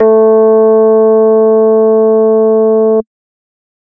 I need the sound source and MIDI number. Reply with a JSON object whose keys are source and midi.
{"source": "electronic", "midi": 57}